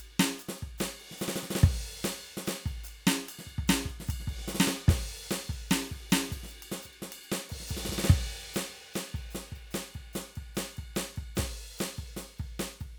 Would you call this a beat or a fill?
beat